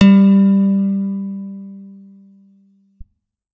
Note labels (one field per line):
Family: guitar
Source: electronic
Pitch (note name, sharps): G3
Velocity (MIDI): 127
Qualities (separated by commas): reverb